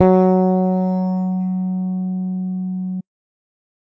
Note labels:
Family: bass; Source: electronic; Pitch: F#3; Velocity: 127

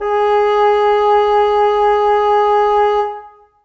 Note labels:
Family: reed; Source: acoustic; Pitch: G#4; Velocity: 75; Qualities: reverb

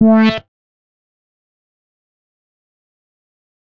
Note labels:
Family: bass; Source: synthesizer; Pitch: A3; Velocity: 75; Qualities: fast decay, percussive

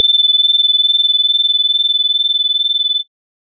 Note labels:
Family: organ; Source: electronic; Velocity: 100; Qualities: bright

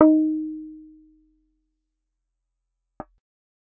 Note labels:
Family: bass; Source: synthesizer; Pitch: D#4; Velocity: 75

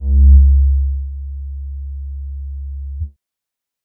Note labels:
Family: bass; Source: synthesizer; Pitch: C#2; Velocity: 25; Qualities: dark

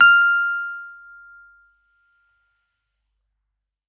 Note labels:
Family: keyboard; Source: electronic; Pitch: F6; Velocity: 100

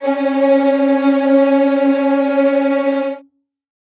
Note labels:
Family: string; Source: acoustic; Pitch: C#4; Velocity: 100; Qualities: bright, non-linear envelope, reverb

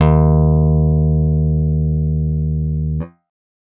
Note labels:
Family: guitar; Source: electronic; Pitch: D#2; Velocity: 100

